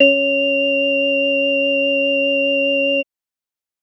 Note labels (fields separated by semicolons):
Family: organ; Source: electronic; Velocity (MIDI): 127; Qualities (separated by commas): multiphonic